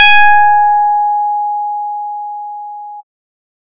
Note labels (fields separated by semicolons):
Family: bass; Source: synthesizer; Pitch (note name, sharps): G#5; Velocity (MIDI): 75